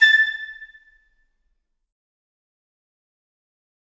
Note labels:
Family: flute; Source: acoustic; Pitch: A6; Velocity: 100; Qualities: fast decay, percussive, reverb

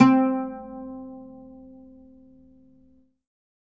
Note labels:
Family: guitar; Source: acoustic; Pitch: C4; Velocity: 127; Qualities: reverb

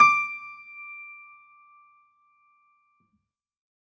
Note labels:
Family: keyboard; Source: acoustic; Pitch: D6; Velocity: 127; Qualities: percussive

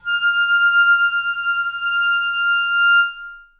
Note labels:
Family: reed; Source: acoustic; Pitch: F6; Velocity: 50; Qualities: reverb

